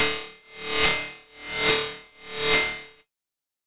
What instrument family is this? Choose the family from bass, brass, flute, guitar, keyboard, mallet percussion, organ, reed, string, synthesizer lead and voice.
guitar